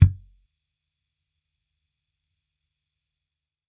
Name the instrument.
electronic bass